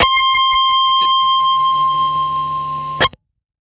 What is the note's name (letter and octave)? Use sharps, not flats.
C6